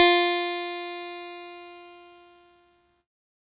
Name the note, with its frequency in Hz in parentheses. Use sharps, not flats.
F4 (349.2 Hz)